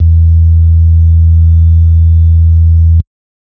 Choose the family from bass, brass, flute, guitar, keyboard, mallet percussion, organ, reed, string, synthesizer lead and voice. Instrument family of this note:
organ